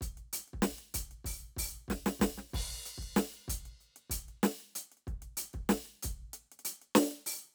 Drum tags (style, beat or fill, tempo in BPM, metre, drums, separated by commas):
rock, beat, 95 BPM, 4/4, crash, closed hi-hat, open hi-hat, hi-hat pedal, snare, kick